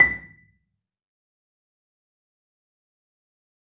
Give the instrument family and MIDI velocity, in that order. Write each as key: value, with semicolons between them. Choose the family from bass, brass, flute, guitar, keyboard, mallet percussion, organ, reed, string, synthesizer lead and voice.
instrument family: mallet percussion; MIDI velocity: 75